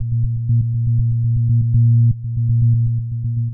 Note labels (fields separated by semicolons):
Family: synthesizer lead; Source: synthesizer; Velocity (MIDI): 127; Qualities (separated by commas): dark, long release, tempo-synced